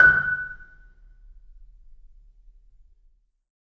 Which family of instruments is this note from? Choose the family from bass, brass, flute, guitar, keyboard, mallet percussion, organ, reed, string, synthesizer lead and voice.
mallet percussion